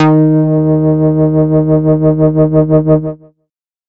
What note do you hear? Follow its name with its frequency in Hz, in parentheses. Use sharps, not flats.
D#3 (155.6 Hz)